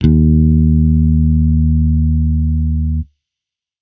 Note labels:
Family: bass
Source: electronic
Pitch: D#2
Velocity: 50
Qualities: distorted

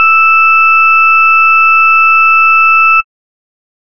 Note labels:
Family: bass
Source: synthesizer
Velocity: 25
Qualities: distorted

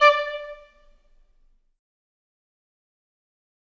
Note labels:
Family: flute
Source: acoustic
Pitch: D5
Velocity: 100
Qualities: fast decay, percussive, reverb

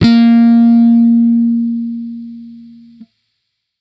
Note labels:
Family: bass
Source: electronic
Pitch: A#3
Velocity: 100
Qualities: distorted

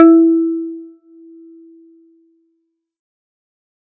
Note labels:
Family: guitar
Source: synthesizer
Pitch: E4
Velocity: 25

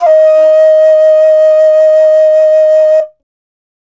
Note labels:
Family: flute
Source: acoustic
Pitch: D#5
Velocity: 127

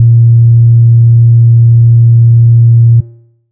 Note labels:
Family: bass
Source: synthesizer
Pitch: A#2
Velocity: 127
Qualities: dark

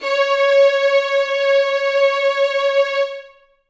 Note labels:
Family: string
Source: acoustic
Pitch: C#5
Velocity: 127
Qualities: reverb

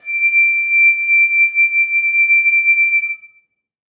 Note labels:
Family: flute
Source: acoustic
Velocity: 50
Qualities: reverb

